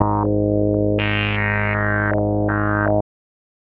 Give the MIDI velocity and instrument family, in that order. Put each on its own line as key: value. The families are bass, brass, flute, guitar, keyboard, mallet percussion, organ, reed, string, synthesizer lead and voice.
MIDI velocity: 75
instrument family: bass